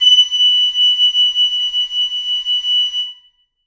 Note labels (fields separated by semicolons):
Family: reed; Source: acoustic; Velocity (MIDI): 100; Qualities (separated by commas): bright, reverb